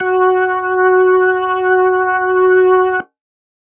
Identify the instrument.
electronic organ